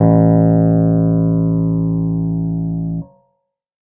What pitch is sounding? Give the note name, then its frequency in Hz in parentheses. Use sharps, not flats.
A1 (55 Hz)